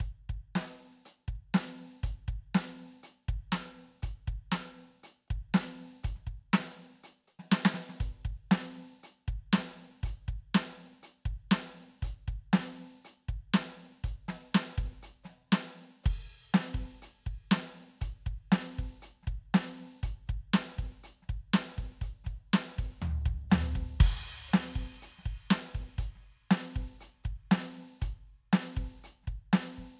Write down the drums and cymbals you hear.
crash, closed hi-hat, open hi-hat, hi-hat pedal, snare, floor tom and kick